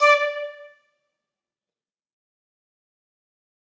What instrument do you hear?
acoustic flute